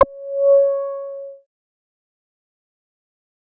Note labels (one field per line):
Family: bass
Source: synthesizer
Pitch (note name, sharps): C#5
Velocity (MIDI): 75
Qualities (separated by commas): fast decay